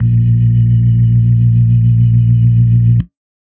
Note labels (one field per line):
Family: organ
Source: electronic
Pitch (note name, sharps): A#1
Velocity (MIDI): 127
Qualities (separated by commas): dark, reverb